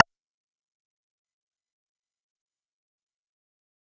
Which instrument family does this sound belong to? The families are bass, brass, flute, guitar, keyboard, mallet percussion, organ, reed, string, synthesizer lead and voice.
bass